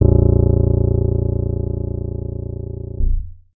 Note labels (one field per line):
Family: guitar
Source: electronic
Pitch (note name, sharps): A#0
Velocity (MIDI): 25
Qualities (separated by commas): reverb